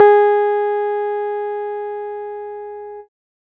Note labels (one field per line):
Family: keyboard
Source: electronic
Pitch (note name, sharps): G#4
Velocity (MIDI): 127